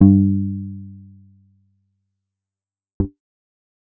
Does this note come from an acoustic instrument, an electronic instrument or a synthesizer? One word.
synthesizer